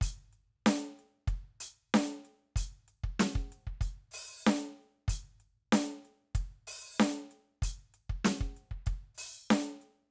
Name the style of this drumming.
funk